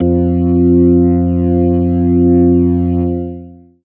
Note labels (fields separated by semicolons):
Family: organ; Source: electronic; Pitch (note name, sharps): F2; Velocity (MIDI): 75; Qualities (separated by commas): distorted, long release